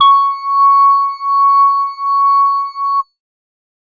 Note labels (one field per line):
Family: organ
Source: electronic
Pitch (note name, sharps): C#6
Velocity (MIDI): 50